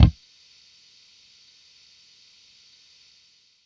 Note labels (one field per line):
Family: bass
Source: electronic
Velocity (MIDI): 25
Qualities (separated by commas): percussive